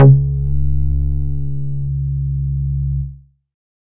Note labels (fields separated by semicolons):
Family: bass; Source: synthesizer; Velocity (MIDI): 50; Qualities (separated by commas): distorted